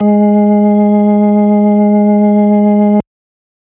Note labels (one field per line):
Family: organ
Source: electronic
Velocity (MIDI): 50